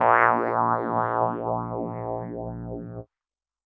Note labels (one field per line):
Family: keyboard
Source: electronic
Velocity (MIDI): 127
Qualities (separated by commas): distorted, non-linear envelope